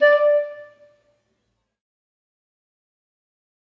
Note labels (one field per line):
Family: reed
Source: acoustic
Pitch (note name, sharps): D5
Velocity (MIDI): 25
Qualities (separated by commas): fast decay, reverb